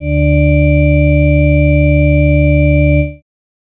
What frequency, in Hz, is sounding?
73.42 Hz